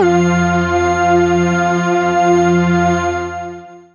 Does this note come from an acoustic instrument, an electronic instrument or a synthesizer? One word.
synthesizer